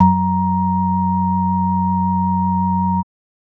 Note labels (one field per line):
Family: organ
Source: electronic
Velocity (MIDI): 100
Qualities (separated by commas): multiphonic